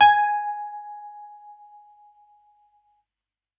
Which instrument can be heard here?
electronic keyboard